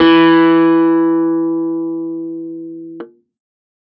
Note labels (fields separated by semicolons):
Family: keyboard; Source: electronic; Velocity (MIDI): 100; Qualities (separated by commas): distorted